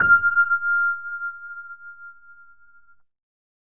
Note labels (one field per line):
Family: keyboard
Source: electronic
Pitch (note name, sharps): F6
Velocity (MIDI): 25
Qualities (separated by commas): reverb